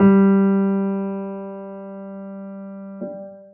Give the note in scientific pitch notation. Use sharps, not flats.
G3